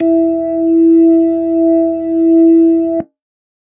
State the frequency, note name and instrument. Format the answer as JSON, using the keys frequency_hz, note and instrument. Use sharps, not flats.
{"frequency_hz": 329.6, "note": "E4", "instrument": "electronic organ"}